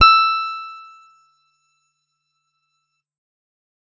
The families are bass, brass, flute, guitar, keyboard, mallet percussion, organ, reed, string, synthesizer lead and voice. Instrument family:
guitar